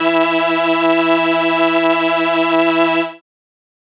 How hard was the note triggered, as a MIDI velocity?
25